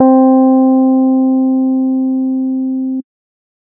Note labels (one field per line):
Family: keyboard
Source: electronic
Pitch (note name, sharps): C4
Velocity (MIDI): 100